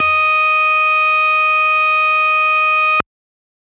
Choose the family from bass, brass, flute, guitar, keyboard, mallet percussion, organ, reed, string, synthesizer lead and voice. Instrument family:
organ